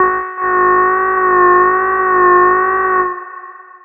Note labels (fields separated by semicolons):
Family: bass; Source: synthesizer; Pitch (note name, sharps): F#4; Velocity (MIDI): 25; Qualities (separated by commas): long release, reverb